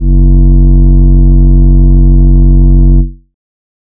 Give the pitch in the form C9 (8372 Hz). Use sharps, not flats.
F#1 (46.25 Hz)